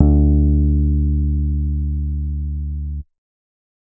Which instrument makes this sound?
synthesizer bass